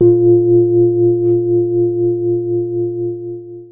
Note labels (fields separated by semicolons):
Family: keyboard; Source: electronic; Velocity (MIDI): 25; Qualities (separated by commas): long release, reverb